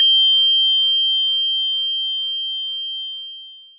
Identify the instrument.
acoustic mallet percussion instrument